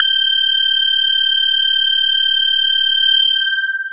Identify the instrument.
synthesizer bass